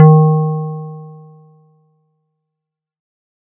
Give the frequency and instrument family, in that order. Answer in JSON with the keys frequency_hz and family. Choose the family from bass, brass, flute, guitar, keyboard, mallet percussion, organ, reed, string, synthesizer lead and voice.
{"frequency_hz": 155.6, "family": "keyboard"}